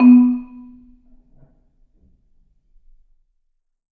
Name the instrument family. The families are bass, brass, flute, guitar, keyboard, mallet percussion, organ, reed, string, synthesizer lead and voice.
mallet percussion